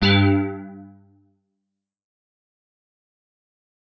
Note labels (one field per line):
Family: guitar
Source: electronic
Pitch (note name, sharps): G2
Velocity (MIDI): 100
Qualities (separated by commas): fast decay